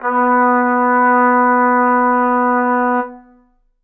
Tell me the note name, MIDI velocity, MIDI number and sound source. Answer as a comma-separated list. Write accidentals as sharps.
B3, 25, 59, acoustic